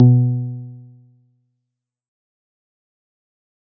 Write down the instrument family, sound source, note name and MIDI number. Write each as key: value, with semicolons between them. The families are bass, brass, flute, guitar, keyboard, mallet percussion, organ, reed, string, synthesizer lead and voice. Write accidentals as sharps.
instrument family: guitar; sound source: synthesizer; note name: B2; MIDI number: 47